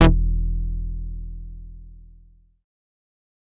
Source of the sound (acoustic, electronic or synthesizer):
synthesizer